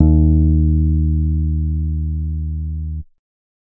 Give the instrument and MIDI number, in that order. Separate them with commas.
synthesizer bass, 39